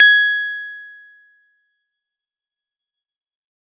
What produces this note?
electronic keyboard